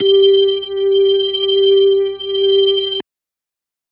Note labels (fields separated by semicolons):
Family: organ; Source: electronic; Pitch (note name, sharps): G4; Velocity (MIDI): 50